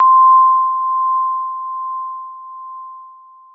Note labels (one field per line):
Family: keyboard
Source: electronic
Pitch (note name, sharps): C6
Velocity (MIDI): 100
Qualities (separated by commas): long release